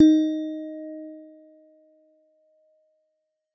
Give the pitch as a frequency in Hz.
311.1 Hz